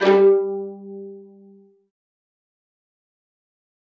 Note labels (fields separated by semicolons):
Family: string; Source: acoustic; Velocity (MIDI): 50; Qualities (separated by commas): fast decay, reverb